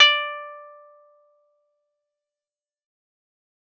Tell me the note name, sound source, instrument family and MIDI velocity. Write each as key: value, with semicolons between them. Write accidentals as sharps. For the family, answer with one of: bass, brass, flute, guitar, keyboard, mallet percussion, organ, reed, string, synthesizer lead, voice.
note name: D5; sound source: acoustic; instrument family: guitar; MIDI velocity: 75